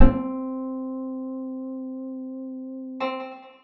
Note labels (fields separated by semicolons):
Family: guitar; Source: acoustic; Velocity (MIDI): 127; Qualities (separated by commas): percussive, reverb